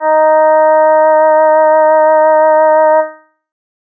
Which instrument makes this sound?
synthesizer reed instrument